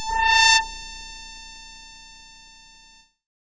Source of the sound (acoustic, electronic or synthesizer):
synthesizer